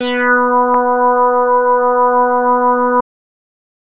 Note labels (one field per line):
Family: bass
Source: synthesizer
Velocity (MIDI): 75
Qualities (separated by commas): distorted